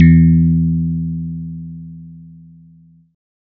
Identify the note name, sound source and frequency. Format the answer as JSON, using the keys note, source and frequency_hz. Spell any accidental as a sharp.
{"note": "E2", "source": "synthesizer", "frequency_hz": 82.41}